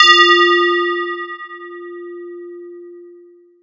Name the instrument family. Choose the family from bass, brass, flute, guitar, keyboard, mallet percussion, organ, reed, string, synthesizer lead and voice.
mallet percussion